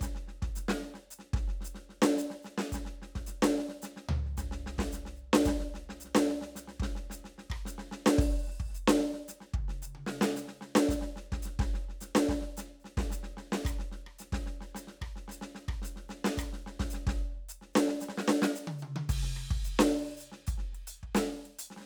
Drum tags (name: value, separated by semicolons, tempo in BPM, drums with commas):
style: prog rock; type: beat; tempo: 110 BPM; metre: 5/4; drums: crash, closed hi-hat, open hi-hat, hi-hat pedal, snare, cross-stick, high tom, floor tom, kick